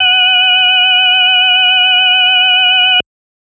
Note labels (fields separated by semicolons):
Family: organ; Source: electronic; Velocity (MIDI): 50; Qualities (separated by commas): multiphonic